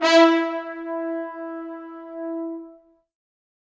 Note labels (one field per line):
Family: brass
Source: acoustic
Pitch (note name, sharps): E4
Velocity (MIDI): 75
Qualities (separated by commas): bright, reverb